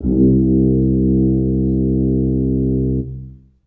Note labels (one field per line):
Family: brass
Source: acoustic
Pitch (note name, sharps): C2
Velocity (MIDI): 25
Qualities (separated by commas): dark, reverb